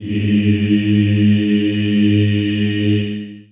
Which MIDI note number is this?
44